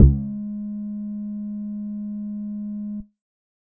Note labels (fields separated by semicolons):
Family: bass; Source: synthesizer; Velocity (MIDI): 25; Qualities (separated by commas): distorted